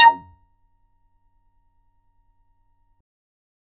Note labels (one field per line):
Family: bass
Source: synthesizer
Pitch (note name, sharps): A#5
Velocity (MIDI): 50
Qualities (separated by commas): distorted, percussive